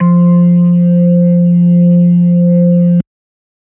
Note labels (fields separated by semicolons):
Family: organ; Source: electronic; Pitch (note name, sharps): F3; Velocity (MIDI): 50